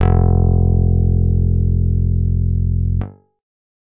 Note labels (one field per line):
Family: guitar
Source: acoustic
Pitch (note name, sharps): F1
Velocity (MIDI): 25